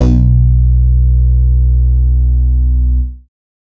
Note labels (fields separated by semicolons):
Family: bass; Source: synthesizer; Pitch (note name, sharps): B1; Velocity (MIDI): 100; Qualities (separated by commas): distorted